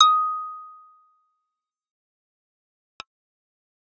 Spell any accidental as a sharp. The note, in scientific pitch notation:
D#6